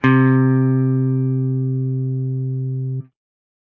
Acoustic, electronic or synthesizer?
electronic